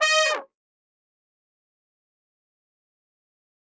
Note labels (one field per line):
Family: brass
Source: acoustic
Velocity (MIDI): 50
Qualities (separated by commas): bright, fast decay, percussive, reverb